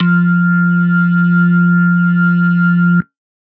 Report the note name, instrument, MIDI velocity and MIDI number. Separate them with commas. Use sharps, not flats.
F3, electronic organ, 25, 53